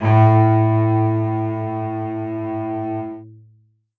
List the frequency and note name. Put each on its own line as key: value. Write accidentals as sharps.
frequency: 110 Hz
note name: A2